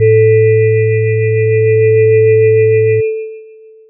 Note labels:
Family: mallet percussion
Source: electronic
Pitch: A2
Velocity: 25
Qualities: long release

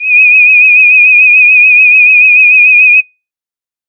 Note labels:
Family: flute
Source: synthesizer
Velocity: 127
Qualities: bright

